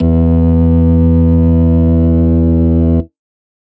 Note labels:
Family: organ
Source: electronic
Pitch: E2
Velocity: 75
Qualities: distorted

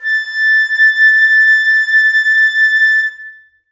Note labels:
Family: flute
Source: acoustic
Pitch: A6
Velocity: 75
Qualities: reverb

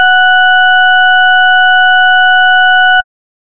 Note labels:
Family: bass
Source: synthesizer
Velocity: 100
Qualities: distorted

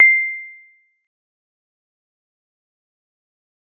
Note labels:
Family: mallet percussion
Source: acoustic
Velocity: 50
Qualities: fast decay, percussive

